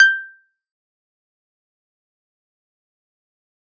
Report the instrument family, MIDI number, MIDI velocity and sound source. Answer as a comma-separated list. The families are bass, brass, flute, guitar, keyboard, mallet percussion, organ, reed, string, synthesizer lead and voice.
keyboard, 91, 100, electronic